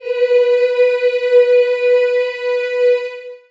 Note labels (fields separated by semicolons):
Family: voice; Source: acoustic; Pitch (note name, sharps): B4; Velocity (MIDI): 127; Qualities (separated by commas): reverb